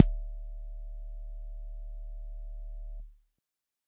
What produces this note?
electronic keyboard